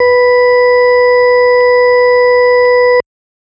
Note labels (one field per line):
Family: organ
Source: electronic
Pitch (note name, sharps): B4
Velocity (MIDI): 50